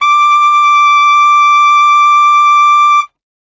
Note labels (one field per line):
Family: reed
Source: acoustic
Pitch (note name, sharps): D6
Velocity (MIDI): 127